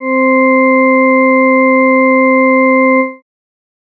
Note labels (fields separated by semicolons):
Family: organ; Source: electronic; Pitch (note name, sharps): C4; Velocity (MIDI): 100